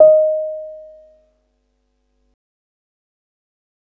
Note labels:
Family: keyboard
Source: electronic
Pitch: D#5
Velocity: 25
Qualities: fast decay

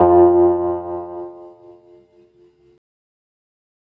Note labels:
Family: organ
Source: electronic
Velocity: 100

